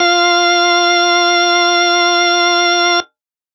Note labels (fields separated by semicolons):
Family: organ; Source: electronic; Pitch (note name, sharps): F4; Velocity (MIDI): 127; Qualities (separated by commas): distorted